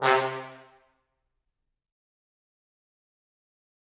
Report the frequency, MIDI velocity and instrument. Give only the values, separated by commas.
130.8 Hz, 127, acoustic brass instrument